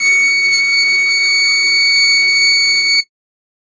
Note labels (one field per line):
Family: string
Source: acoustic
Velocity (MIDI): 50